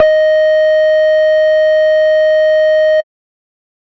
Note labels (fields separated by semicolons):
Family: bass; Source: synthesizer; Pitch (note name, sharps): D#5; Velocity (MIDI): 50; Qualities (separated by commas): distorted, tempo-synced